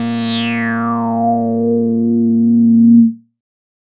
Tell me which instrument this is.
synthesizer bass